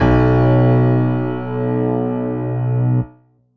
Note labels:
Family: keyboard; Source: electronic; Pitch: B1; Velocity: 100

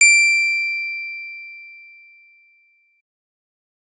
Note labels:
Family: keyboard; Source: electronic; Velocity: 127; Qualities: bright

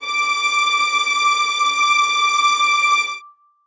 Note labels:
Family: string; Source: acoustic; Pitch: D6; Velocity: 100; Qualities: reverb

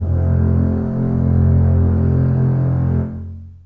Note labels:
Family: string; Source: acoustic; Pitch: F1; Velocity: 50; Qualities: long release, reverb

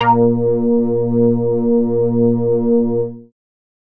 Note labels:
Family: bass; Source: synthesizer; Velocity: 25; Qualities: distorted

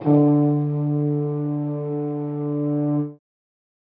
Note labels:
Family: brass; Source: acoustic; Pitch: D3; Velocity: 50; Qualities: reverb

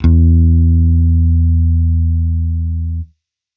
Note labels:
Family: bass; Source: electronic; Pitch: E2; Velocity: 75

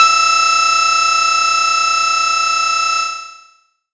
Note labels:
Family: bass; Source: synthesizer; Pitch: E6; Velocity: 100; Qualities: bright, distorted, long release

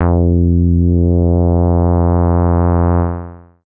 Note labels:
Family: bass; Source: synthesizer; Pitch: F2; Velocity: 75; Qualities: distorted, long release

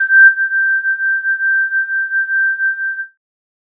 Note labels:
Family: flute; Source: synthesizer; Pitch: G6; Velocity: 75; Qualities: distorted

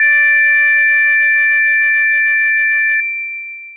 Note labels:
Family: mallet percussion; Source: electronic; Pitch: D5; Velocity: 100; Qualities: bright, long release

